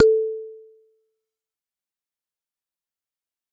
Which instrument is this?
acoustic mallet percussion instrument